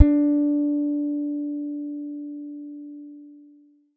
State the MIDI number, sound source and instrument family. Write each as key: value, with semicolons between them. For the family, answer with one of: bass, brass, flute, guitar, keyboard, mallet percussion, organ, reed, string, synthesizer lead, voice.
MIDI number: 62; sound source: acoustic; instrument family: guitar